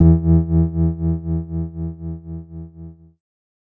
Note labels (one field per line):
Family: keyboard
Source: electronic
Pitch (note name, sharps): E2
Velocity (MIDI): 127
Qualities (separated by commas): dark